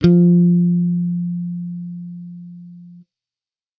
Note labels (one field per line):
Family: bass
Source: electronic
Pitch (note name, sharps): F3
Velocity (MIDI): 127